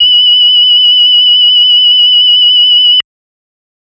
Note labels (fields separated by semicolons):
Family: organ; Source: electronic; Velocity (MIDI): 25; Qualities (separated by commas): multiphonic